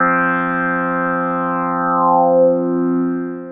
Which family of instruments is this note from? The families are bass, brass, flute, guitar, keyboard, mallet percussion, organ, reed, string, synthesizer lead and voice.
synthesizer lead